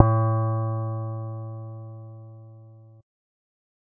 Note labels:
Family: bass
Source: synthesizer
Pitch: A2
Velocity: 75

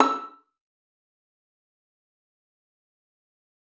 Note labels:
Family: string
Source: acoustic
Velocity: 75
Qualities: fast decay, percussive, reverb

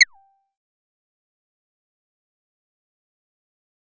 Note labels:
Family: bass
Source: synthesizer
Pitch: G5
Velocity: 100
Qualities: distorted, fast decay, percussive

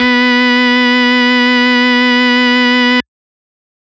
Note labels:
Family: organ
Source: electronic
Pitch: B3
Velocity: 100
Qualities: distorted

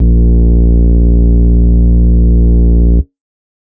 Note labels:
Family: organ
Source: electronic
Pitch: A#1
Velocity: 25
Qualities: distorted

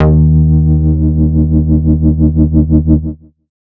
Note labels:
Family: bass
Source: synthesizer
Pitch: D#2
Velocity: 127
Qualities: distorted

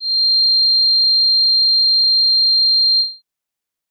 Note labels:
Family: organ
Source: electronic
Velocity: 127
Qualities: bright

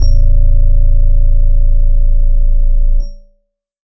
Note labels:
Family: keyboard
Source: electronic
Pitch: A0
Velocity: 25

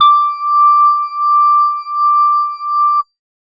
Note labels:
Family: organ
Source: electronic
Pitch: D6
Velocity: 50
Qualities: distorted

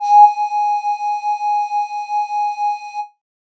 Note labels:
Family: flute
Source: synthesizer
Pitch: G#5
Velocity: 25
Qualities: distorted

